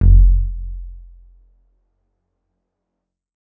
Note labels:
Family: keyboard; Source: electronic; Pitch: F1; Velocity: 25; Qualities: dark

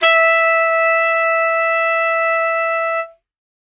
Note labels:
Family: reed; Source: acoustic; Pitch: E5; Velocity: 25; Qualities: bright

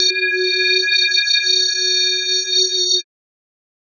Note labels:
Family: mallet percussion; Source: electronic; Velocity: 100; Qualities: multiphonic, non-linear envelope

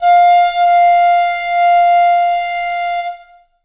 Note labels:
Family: flute; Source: acoustic; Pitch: F5; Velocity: 75; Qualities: reverb

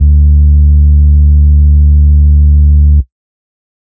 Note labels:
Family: organ; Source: electronic; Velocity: 25; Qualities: distorted

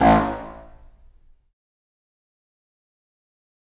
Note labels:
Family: reed; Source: acoustic; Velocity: 127; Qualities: distorted, fast decay, percussive, reverb

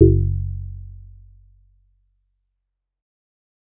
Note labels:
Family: bass; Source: synthesizer; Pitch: F#1; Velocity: 25; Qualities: dark

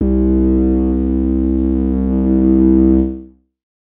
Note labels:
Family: synthesizer lead; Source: synthesizer; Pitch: C2; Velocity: 127; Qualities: distorted, multiphonic, non-linear envelope

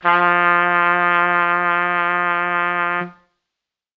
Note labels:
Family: brass; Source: acoustic; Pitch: F3; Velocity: 25

